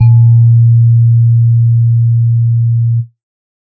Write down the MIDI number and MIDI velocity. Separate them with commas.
46, 50